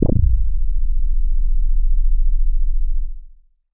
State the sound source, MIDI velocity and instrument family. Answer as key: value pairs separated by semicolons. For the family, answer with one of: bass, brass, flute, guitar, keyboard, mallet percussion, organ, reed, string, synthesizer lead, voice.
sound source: synthesizer; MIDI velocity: 50; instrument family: bass